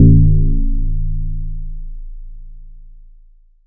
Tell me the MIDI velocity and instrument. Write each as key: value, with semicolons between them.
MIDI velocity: 100; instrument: electronic mallet percussion instrument